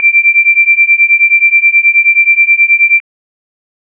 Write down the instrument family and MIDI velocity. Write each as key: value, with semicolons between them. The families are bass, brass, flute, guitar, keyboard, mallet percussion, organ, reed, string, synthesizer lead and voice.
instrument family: organ; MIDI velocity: 100